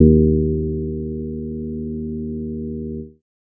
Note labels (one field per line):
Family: bass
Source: synthesizer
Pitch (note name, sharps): D#2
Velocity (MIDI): 100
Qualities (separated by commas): dark